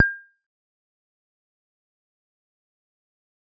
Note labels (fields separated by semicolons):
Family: bass; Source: synthesizer; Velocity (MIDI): 50; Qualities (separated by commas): fast decay, percussive